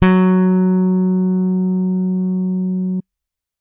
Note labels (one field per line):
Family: bass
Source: electronic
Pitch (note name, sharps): F#3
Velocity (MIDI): 127